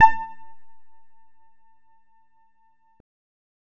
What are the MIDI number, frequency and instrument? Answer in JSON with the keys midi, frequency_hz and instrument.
{"midi": 81, "frequency_hz": 880, "instrument": "synthesizer bass"}